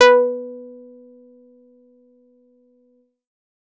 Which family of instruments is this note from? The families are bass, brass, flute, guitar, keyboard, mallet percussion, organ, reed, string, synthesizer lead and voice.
bass